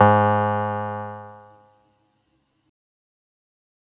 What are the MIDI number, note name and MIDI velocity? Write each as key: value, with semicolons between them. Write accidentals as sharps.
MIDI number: 44; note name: G#2; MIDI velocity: 50